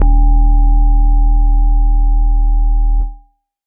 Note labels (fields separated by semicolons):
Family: keyboard; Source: electronic; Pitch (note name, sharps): D#1; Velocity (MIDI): 100